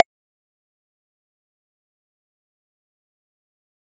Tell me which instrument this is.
acoustic mallet percussion instrument